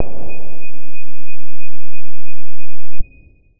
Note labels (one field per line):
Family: guitar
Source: electronic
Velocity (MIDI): 75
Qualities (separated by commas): dark, distorted